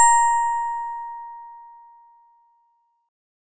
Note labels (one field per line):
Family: organ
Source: electronic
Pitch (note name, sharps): A#5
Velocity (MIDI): 100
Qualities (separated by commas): bright